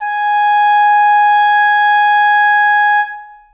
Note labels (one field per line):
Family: reed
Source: acoustic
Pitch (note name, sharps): G#5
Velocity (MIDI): 127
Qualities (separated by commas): reverb